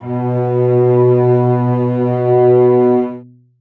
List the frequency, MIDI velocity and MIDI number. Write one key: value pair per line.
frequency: 123.5 Hz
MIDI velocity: 75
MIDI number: 47